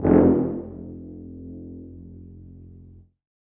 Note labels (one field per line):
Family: brass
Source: acoustic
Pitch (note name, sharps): F1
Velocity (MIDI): 127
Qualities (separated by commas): bright, reverb